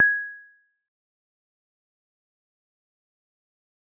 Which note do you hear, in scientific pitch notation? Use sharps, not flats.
G#6